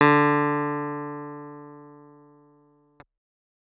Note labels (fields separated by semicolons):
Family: keyboard; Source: electronic; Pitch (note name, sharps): D3; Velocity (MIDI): 127